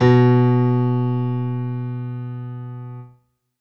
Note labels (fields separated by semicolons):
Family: keyboard; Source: acoustic; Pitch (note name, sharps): B2; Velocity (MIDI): 127; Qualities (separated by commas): reverb